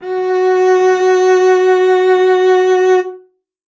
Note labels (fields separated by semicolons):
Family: string; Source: acoustic; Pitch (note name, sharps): F#4; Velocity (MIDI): 100; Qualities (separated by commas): reverb